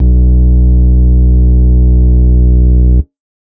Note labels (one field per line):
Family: organ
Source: electronic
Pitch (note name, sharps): B1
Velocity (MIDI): 75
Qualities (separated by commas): distorted